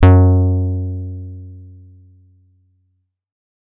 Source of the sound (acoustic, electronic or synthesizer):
electronic